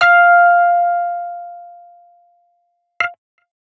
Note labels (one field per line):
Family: guitar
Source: electronic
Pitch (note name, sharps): F5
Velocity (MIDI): 75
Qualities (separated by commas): distorted